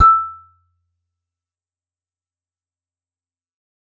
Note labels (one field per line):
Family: guitar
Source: acoustic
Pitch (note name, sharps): E6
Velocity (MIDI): 100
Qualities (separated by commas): fast decay, percussive